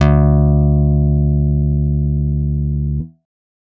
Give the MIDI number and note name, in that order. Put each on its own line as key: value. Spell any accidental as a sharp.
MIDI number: 38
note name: D2